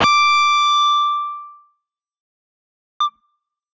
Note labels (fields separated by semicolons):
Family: guitar; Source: electronic; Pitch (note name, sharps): D6; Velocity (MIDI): 75; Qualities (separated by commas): fast decay